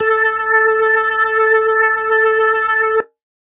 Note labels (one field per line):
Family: organ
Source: electronic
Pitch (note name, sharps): A4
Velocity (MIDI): 25